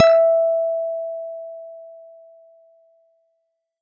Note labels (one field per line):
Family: guitar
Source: electronic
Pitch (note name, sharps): E5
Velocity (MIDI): 75